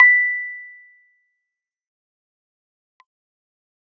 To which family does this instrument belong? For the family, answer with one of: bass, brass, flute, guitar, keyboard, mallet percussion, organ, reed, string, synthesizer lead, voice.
keyboard